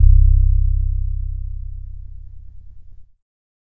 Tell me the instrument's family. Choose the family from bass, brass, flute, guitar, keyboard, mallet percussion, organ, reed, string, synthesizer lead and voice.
keyboard